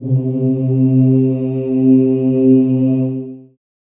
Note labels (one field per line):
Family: voice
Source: acoustic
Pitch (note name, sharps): C3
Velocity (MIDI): 100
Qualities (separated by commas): long release, reverb